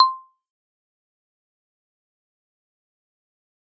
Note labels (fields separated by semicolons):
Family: mallet percussion; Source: acoustic; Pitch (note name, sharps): C6; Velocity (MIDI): 50; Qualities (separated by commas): fast decay, percussive